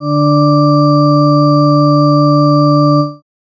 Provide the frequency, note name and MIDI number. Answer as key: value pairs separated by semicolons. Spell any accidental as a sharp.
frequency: 146.8 Hz; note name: D3; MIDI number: 50